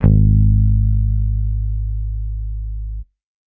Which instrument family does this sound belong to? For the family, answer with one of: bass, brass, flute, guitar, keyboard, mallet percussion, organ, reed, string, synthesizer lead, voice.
bass